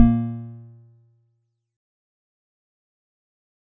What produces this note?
acoustic mallet percussion instrument